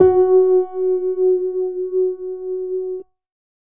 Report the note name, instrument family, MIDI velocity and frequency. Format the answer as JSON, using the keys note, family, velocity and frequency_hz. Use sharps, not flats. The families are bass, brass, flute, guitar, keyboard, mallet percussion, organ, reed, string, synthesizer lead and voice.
{"note": "F#4", "family": "keyboard", "velocity": 25, "frequency_hz": 370}